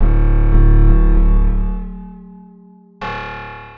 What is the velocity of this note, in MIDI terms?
50